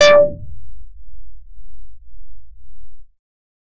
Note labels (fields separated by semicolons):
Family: bass; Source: synthesizer; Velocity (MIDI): 127